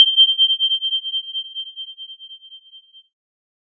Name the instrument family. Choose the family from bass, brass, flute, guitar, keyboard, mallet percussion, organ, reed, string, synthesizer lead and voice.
keyboard